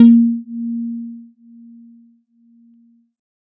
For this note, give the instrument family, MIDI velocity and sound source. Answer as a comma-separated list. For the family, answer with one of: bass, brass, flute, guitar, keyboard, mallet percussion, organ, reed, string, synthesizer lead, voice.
keyboard, 25, electronic